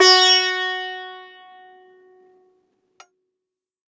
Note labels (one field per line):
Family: guitar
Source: acoustic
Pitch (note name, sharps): F#4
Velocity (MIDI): 25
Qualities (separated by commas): bright, multiphonic, reverb